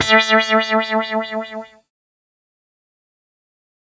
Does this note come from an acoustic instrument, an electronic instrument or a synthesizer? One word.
synthesizer